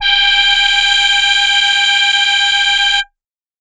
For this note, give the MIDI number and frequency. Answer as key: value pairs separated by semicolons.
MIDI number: 79; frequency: 784 Hz